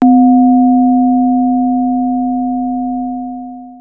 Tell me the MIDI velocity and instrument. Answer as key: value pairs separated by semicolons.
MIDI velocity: 127; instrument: acoustic keyboard